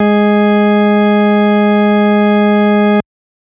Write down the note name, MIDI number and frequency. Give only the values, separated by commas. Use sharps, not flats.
G#3, 56, 207.7 Hz